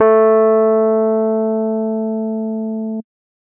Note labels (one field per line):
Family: keyboard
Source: electronic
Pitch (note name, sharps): A3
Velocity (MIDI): 127